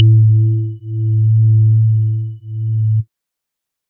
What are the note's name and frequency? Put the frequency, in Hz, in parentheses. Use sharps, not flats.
A2 (110 Hz)